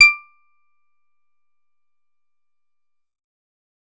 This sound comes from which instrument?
synthesizer bass